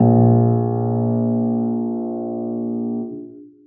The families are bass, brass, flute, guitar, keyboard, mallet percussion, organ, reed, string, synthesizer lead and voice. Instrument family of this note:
keyboard